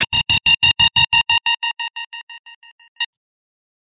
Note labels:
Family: guitar; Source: electronic; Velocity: 100; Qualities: bright, distorted, tempo-synced

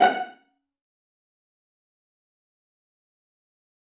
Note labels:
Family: string; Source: acoustic; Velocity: 127; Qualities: fast decay, percussive, reverb

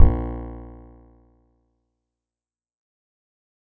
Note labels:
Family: guitar; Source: acoustic; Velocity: 75; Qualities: percussive

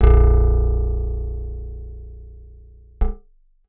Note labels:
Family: guitar; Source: acoustic; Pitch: A#0; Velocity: 127

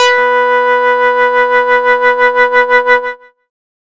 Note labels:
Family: bass; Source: synthesizer; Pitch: B4; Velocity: 50; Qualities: distorted

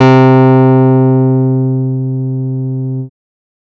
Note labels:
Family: bass; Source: synthesizer; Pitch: C3; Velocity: 127; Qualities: distorted

